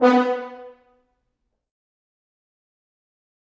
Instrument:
acoustic brass instrument